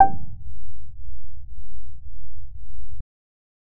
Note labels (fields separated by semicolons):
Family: bass; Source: synthesizer; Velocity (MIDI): 50